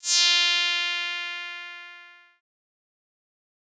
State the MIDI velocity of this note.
50